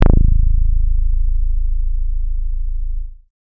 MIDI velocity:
127